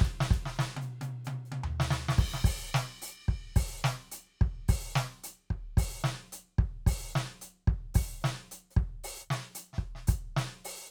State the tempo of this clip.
110 BPM